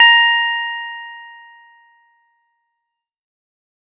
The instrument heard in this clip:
electronic keyboard